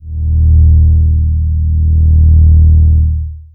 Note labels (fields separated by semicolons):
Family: bass; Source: synthesizer; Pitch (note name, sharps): D#1; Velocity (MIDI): 127; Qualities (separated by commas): distorted, long release, tempo-synced